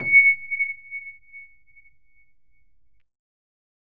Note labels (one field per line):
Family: keyboard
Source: electronic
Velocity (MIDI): 25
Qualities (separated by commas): reverb